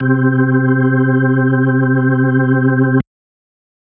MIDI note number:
48